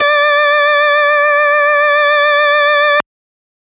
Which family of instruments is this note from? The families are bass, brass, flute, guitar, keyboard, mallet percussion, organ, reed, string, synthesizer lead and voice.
organ